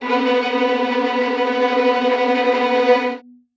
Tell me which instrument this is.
acoustic string instrument